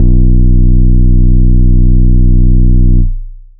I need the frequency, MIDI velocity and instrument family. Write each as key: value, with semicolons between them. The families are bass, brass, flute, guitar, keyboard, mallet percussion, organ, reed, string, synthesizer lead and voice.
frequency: 30.87 Hz; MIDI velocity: 100; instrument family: bass